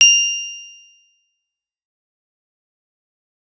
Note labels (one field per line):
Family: guitar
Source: electronic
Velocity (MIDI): 50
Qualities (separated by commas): bright, fast decay, percussive